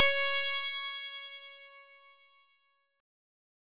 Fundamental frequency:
554.4 Hz